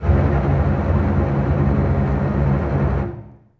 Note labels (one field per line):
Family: string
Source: acoustic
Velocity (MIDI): 127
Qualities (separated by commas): non-linear envelope, reverb